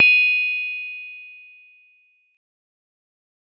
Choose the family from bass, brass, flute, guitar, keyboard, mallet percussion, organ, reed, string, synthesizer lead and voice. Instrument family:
mallet percussion